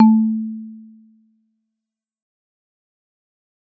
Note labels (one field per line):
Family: mallet percussion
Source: acoustic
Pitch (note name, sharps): A3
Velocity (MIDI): 50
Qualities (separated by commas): dark, fast decay